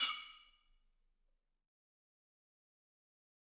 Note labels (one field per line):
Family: reed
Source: acoustic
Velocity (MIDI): 75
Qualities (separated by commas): bright, fast decay, percussive, reverb